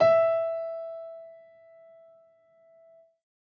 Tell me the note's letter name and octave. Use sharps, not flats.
E5